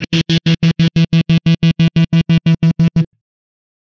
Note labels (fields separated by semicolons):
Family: guitar; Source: electronic; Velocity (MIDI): 75; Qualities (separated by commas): bright, distorted, tempo-synced